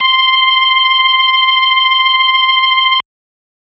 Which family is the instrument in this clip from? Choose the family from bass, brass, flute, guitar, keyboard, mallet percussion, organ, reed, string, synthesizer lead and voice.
organ